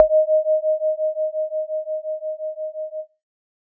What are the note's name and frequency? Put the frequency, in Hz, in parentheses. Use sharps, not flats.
D#5 (622.3 Hz)